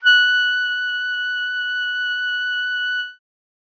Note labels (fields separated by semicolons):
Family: reed; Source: acoustic; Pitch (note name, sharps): F#6; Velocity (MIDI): 25